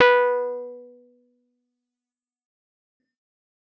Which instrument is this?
electronic keyboard